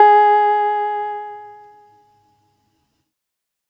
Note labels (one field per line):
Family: keyboard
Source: electronic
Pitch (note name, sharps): G#4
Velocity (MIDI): 100